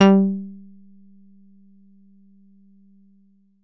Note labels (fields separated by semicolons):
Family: guitar; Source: synthesizer; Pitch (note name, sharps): G3; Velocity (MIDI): 50; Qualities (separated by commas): percussive